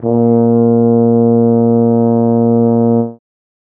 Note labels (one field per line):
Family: brass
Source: acoustic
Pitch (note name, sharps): A#2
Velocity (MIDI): 75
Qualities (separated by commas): dark